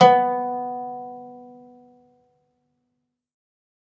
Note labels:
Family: guitar; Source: acoustic; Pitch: B3; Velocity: 25; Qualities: reverb

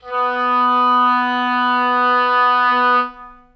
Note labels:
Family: reed; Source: acoustic; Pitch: B3; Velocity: 100; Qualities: reverb

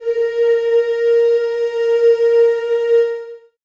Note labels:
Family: voice; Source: acoustic; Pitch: A#4; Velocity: 50; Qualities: reverb

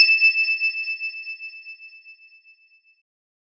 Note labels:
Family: keyboard; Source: electronic; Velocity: 25; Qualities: bright

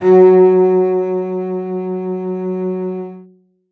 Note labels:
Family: string; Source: acoustic; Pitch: F#3; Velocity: 127; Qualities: reverb

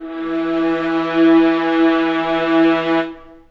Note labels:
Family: string; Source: acoustic; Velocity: 50; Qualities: reverb

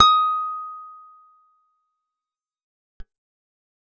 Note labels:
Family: guitar; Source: acoustic; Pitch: D#6; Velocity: 50; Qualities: fast decay

